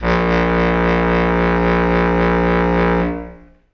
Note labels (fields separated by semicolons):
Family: reed; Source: acoustic; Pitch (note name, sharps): A#1; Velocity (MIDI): 75; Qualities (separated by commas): long release, reverb